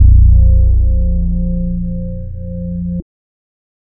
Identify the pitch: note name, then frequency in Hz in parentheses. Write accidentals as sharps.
A#0 (29.14 Hz)